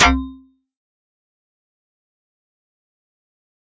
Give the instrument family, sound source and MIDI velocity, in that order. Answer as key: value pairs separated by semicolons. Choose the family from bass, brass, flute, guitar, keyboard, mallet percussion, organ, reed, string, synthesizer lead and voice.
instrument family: mallet percussion; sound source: acoustic; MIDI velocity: 127